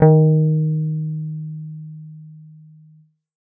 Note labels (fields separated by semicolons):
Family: bass; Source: synthesizer; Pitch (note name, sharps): D#3; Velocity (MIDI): 25; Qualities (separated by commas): dark